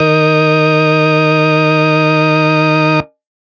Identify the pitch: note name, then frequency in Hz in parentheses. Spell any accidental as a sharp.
D#3 (155.6 Hz)